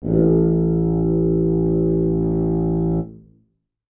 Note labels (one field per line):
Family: brass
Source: acoustic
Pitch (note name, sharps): A1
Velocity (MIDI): 100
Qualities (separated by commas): dark, reverb